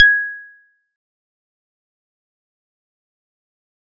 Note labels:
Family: mallet percussion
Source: acoustic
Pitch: G#6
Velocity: 25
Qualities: fast decay, percussive

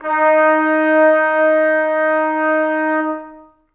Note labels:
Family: brass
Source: acoustic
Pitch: D#4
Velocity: 25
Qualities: long release, reverb

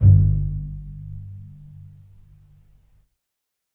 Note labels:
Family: string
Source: acoustic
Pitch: G1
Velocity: 50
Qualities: dark, reverb

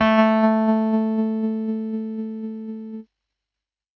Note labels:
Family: keyboard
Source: electronic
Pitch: A3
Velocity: 100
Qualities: distorted, tempo-synced

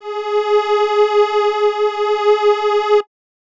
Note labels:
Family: reed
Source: acoustic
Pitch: G#4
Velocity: 25

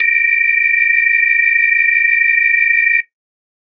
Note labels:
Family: organ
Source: electronic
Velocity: 75

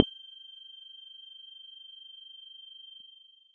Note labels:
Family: mallet percussion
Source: electronic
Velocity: 50

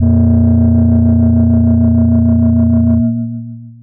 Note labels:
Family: mallet percussion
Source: electronic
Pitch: A#0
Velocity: 127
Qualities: long release

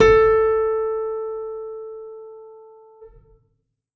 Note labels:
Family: keyboard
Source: acoustic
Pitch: A4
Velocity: 127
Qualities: reverb

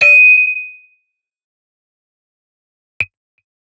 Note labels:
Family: guitar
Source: electronic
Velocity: 100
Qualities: bright, distorted, fast decay

